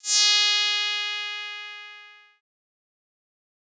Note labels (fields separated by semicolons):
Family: bass; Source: synthesizer; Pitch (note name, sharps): G#4; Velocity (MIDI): 50; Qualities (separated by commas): bright, distorted, fast decay